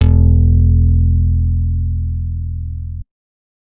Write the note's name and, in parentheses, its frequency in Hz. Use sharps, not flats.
E1 (41.2 Hz)